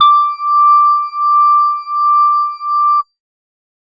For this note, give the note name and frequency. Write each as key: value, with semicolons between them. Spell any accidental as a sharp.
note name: D6; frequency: 1175 Hz